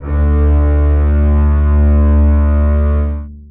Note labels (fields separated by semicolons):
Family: string; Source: acoustic; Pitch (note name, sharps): D2; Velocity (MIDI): 100; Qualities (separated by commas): long release, reverb